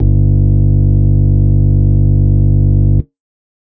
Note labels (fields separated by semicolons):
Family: organ; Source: electronic; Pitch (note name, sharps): G1; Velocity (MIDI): 100